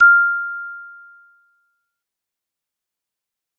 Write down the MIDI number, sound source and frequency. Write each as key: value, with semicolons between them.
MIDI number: 89; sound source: acoustic; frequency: 1397 Hz